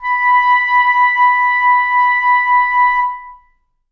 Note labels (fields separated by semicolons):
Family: reed; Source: acoustic; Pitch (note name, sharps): B5; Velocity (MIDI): 75; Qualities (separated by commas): reverb